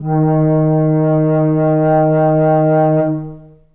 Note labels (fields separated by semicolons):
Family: flute; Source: acoustic; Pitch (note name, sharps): D#3; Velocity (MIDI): 75; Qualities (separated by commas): long release, reverb